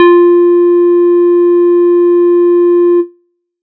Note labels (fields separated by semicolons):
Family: bass; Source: synthesizer; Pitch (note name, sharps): F4; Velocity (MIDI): 50